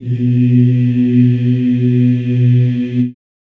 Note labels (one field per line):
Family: voice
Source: acoustic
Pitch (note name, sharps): B2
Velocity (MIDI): 25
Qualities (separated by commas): reverb